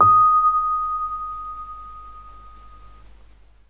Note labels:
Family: keyboard; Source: electronic; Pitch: D#6; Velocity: 25

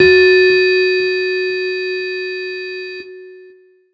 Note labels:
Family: keyboard; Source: electronic; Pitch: F#4; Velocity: 75; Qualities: bright, distorted, long release

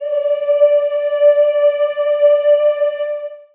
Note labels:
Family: voice; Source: acoustic; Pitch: D5; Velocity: 25; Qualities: long release, reverb

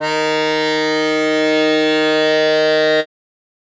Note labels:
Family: reed; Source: acoustic; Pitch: D#3; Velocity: 75

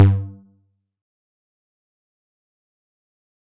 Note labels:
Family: bass; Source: synthesizer; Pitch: G2; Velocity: 127; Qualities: fast decay, percussive

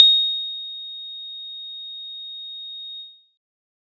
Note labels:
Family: guitar; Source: synthesizer; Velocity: 127

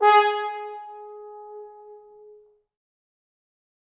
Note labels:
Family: brass; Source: acoustic; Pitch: G#4; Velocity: 75; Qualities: bright, reverb

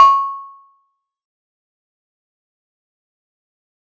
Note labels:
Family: mallet percussion; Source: acoustic; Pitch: C#6; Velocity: 127; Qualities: fast decay, percussive

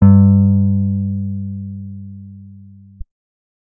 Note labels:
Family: guitar; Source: acoustic; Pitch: G2; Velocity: 25

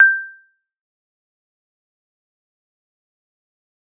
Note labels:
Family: mallet percussion; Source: acoustic; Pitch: G6; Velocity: 50; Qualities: fast decay, percussive

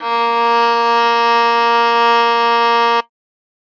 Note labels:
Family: string; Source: acoustic; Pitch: A#3; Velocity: 75; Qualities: bright

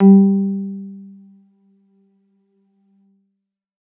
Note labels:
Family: keyboard; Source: electronic; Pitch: G3; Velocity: 127

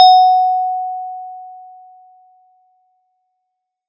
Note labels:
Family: mallet percussion; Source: acoustic; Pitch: F#5; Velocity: 75

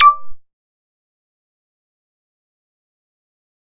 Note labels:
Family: bass; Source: synthesizer; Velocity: 75; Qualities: fast decay, percussive

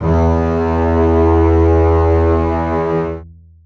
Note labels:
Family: string; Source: acoustic; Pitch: E2; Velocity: 127; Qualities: long release, reverb

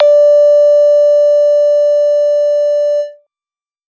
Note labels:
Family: bass; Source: synthesizer; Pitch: D5; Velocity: 25; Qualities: distorted

